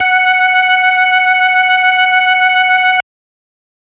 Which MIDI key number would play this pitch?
78